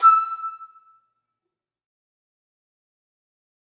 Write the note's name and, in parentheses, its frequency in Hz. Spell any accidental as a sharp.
E6 (1319 Hz)